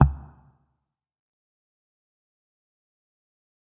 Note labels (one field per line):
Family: guitar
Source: electronic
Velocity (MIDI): 25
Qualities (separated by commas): distorted, fast decay, percussive